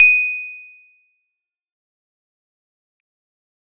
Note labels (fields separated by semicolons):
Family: keyboard; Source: electronic; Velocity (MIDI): 127; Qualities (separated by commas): bright, fast decay, percussive